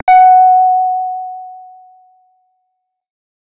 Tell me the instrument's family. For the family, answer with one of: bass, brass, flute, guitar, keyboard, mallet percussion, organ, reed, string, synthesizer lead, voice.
bass